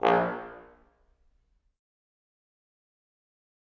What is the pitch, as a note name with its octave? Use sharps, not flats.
A#1